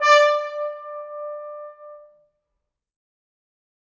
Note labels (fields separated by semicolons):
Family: brass; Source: acoustic; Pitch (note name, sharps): D5; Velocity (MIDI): 25; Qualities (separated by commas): bright, fast decay, reverb